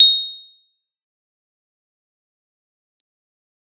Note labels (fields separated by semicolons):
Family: keyboard; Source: electronic; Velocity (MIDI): 75; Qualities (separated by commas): bright, fast decay, percussive